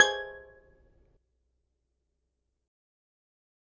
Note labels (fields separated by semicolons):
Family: mallet percussion; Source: acoustic; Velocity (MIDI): 75; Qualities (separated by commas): fast decay, percussive, reverb